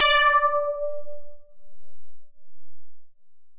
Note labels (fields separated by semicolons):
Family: synthesizer lead; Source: synthesizer; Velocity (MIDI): 127; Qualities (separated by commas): long release